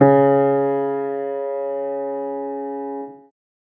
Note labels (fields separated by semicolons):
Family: keyboard; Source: acoustic; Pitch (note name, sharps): C#3; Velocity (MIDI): 75; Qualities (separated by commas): reverb